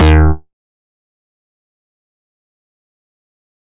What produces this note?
synthesizer bass